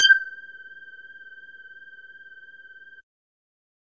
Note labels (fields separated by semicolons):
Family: bass; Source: synthesizer; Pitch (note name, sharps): G6; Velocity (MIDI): 100; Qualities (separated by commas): percussive